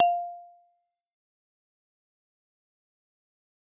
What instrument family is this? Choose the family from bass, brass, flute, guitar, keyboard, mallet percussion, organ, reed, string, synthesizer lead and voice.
mallet percussion